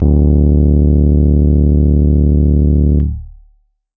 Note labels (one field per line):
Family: keyboard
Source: electronic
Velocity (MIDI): 127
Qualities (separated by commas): distorted, long release